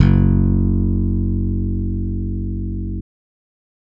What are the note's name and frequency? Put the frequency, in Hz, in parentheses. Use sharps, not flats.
F#1 (46.25 Hz)